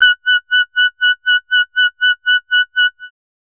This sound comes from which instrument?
synthesizer bass